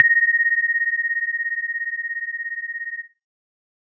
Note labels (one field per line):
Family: synthesizer lead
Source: synthesizer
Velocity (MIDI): 25